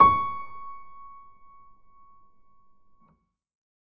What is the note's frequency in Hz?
1109 Hz